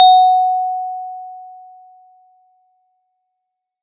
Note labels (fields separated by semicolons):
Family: mallet percussion; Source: acoustic; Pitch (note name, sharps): F#5; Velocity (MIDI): 100